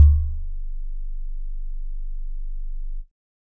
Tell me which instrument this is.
electronic keyboard